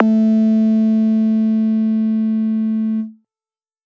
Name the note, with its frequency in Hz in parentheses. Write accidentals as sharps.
A3 (220 Hz)